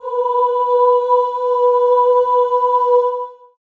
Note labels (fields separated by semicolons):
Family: voice; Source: acoustic; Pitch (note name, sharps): B4; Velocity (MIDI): 100; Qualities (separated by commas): long release, reverb